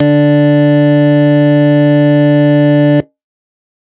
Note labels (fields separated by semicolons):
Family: organ; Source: electronic; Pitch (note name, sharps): D3; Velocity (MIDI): 127; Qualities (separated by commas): distorted